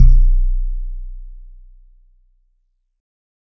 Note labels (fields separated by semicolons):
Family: guitar; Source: synthesizer; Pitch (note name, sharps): B0; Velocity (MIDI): 25; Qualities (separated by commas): dark